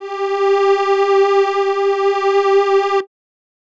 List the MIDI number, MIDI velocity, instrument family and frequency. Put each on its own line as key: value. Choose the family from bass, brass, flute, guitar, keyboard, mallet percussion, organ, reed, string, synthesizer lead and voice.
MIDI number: 67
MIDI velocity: 50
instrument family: reed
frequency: 392 Hz